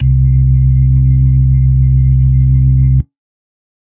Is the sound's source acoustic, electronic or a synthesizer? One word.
electronic